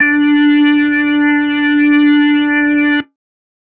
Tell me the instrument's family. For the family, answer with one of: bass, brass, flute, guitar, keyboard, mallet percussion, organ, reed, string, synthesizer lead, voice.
organ